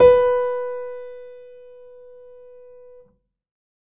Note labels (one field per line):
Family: keyboard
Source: acoustic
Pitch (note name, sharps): B4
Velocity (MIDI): 75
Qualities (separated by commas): reverb